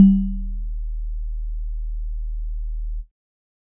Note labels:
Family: keyboard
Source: electronic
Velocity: 127

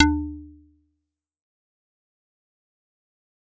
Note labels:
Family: mallet percussion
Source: acoustic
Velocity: 100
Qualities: fast decay, percussive

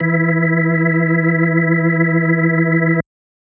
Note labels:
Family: organ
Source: electronic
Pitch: E3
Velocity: 100

